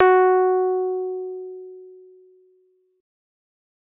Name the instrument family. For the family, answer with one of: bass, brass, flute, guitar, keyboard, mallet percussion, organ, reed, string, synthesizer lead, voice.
keyboard